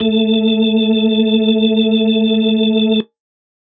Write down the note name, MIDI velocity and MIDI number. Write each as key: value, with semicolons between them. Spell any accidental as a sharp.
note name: A3; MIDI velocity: 25; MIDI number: 57